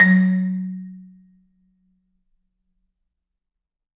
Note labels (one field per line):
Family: mallet percussion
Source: acoustic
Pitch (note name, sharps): F#3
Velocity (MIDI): 127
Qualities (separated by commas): reverb